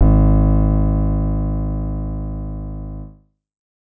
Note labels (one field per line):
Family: keyboard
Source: synthesizer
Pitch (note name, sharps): G#1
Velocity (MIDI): 50